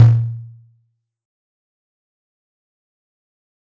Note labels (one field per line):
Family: mallet percussion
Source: acoustic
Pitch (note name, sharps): A#2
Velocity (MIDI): 100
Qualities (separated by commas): fast decay, percussive